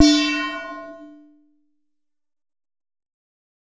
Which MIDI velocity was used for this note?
25